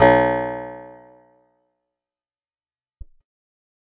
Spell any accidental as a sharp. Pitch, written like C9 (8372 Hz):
B1 (61.74 Hz)